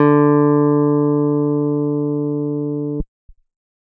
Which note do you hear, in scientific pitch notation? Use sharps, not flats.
D3